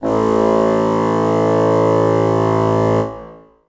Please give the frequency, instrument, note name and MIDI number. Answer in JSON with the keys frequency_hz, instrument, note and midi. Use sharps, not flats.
{"frequency_hz": 55, "instrument": "acoustic reed instrument", "note": "A1", "midi": 33}